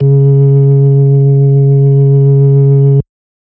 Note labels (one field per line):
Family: organ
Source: electronic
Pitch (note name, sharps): C#3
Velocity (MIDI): 127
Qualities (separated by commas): distorted